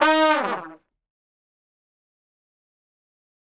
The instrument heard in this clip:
acoustic brass instrument